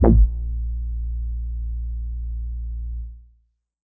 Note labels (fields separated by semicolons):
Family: bass; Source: synthesizer; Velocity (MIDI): 25; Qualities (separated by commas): distorted, tempo-synced